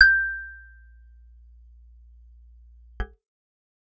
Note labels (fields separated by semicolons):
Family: guitar; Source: acoustic; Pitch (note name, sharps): G6; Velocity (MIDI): 127; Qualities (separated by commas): percussive